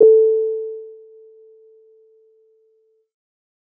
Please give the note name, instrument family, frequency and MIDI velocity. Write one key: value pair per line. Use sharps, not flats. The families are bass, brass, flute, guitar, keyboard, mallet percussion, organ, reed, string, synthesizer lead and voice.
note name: A4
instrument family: keyboard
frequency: 440 Hz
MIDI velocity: 127